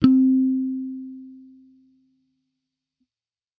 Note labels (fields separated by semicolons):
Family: bass; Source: electronic; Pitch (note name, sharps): C4; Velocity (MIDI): 100; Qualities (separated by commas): fast decay